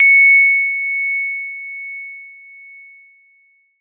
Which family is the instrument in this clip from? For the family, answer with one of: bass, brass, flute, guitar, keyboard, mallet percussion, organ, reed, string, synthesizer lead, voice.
keyboard